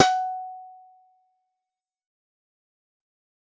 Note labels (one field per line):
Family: guitar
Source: synthesizer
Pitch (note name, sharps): F#5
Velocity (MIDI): 75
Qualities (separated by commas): fast decay